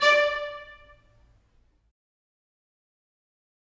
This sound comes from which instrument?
acoustic string instrument